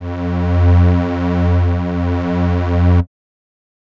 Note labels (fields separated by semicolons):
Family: reed; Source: acoustic; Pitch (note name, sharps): F2; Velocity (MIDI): 100